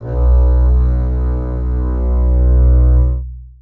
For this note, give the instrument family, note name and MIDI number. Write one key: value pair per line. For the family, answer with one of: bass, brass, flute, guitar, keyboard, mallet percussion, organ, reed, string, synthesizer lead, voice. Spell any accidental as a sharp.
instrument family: string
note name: B1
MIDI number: 35